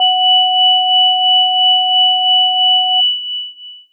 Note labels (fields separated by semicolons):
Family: mallet percussion; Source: electronic; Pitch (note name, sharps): F#5; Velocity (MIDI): 25; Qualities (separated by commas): bright, long release